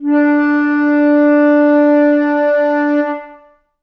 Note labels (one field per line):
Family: flute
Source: acoustic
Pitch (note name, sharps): D4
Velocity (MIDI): 75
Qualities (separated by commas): dark, long release, reverb